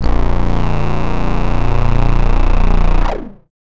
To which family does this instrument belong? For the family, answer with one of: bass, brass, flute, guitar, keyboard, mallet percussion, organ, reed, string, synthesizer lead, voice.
bass